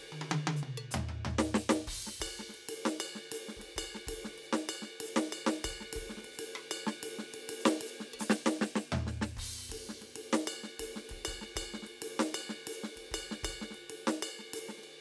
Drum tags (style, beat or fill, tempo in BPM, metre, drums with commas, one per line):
Afro-Cuban
beat
128 BPM
4/4
crash, ride, ride bell, hi-hat pedal, percussion, snare, cross-stick, high tom, mid tom, floor tom, kick